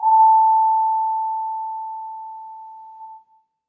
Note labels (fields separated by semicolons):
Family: mallet percussion; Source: acoustic; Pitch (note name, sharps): A5; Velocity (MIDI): 25; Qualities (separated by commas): reverb